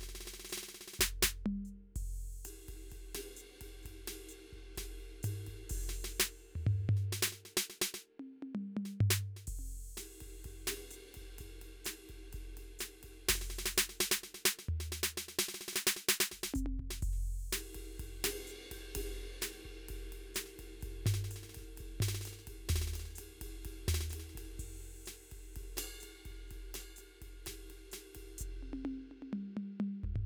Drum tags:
bossa nova, beat, 127 BPM, 4/4, crash, ride, ride bell, hi-hat pedal, snare, high tom, mid tom, floor tom, kick

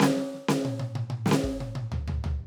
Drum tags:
funk rock, fill, 92 BPM, 4/4, snare, high tom, floor tom, kick

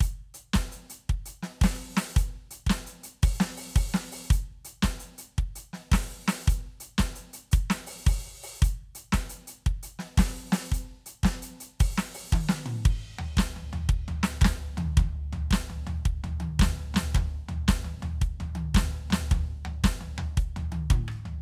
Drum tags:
rock shuffle, beat, 112 BPM, 4/4, ride, closed hi-hat, open hi-hat, hi-hat pedal, snare, cross-stick, high tom, mid tom, floor tom, kick

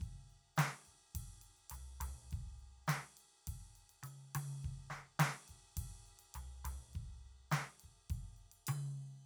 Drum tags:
Motown, beat, 104 BPM, 4/4, ride, ride bell, hi-hat pedal, snare, high tom, floor tom, kick

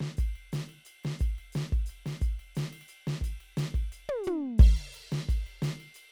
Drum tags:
chacarera, beat, 118 BPM, 4/4, crash, ride, hi-hat pedal, snare, high tom, floor tom, kick

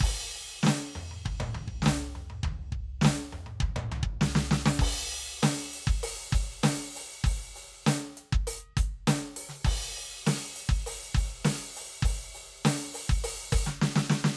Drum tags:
rock, beat, 100 BPM, 4/4, crash, closed hi-hat, open hi-hat, hi-hat pedal, snare, high tom, mid tom, floor tom, kick

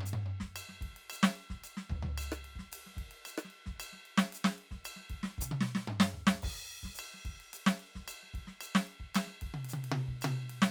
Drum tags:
songo, beat, 112 BPM, 4/4, crash, ride, ride bell, hi-hat pedal, snare, cross-stick, high tom, mid tom, floor tom, kick

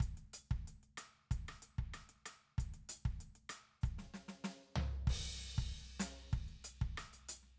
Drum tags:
Brazilian baião, beat, 95 BPM, 4/4, ride, closed hi-hat, hi-hat pedal, snare, cross-stick, floor tom, kick

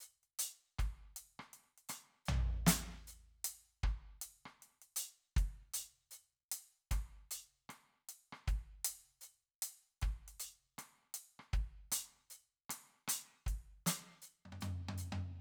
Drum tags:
reggae, beat, 78 BPM, 4/4, closed hi-hat, hi-hat pedal, snare, cross-stick, high tom, floor tom, kick

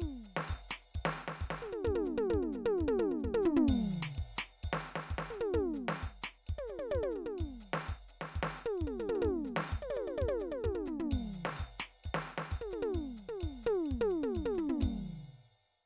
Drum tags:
Dominican merengue, beat, 130 BPM, 4/4, ride, ride bell, hi-hat pedal, snare, high tom, mid tom, floor tom, kick

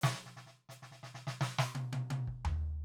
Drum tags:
New Orleans funk, fill, 84 BPM, 4/4, closed hi-hat, hi-hat pedal, snare, high tom, floor tom, kick

